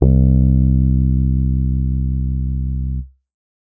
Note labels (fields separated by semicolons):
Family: keyboard; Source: electronic; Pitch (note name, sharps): C2; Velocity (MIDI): 75; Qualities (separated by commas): dark, distorted